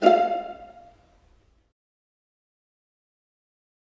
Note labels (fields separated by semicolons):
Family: string; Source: acoustic; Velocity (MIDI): 25; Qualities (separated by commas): fast decay, percussive, reverb